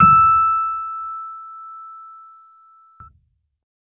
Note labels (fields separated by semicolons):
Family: keyboard; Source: electronic; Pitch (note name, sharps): E6; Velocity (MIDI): 75